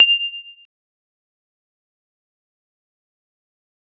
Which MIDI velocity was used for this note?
25